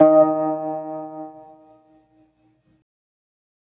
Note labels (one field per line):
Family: organ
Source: electronic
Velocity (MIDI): 25